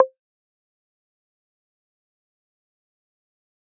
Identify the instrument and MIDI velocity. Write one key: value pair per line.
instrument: electronic guitar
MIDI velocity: 50